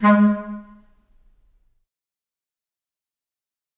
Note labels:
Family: reed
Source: acoustic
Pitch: G#3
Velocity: 25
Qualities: fast decay, percussive, reverb

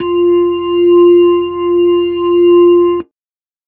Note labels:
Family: keyboard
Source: electronic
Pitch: F4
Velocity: 75

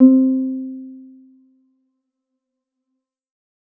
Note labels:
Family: keyboard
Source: electronic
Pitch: C4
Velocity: 50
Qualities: dark

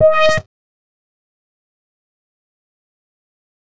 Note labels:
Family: bass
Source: synthesizer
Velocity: 25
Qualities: fast decay, percussive

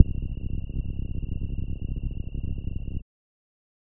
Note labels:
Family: bass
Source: synthesizer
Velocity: 25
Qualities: dark

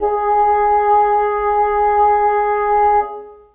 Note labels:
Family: reed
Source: acoustic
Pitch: G#4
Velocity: 25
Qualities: reverb

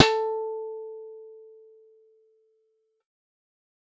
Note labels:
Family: guitar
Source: synthesizer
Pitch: A4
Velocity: 127

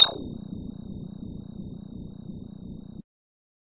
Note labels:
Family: bass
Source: synthesizer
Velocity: 50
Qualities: bright

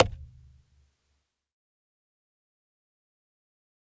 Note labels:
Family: string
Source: acoustic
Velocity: 127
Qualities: fast decay, percussive, reverb

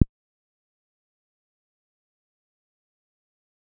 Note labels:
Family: guitar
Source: electronic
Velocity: 50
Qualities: fast decay, percussive

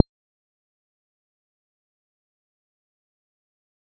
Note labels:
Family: bass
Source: synthesizer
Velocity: 50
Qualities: fast decay, percussive

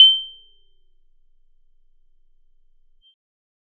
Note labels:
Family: bass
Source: synthesizer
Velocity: 75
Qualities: bright, percussive

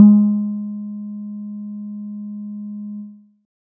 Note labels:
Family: guitar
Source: synthesizer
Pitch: G#3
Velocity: 25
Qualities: dark

